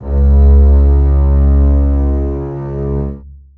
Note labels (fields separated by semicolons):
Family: string; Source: acoustic; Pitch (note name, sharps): C#2; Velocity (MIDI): 50; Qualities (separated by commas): long release, reverb